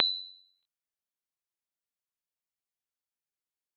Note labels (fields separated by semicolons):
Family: mallet percussion; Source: acoustic; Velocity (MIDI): 50; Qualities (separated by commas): bright, fast decay, percussive